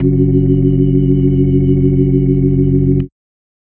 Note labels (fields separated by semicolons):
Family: organ; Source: electronic; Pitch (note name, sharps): F#1; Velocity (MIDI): 25; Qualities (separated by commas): dark